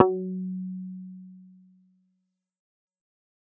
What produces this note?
synthesizer bass